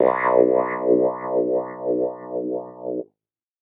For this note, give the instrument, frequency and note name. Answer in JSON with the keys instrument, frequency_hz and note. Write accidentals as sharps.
{"instrument": "electronic keyboard", "frequency_hz": 61.74, "note": "B1"}